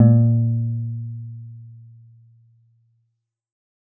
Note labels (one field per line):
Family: guitar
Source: synthesizer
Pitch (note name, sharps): A#2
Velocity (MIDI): 75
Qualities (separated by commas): dark